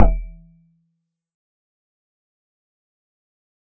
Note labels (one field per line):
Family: mallet percussion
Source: acoustic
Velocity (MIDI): 50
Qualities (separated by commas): fast decay, percussive